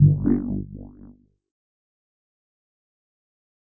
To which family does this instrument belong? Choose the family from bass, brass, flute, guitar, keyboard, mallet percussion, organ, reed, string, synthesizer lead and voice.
keyboard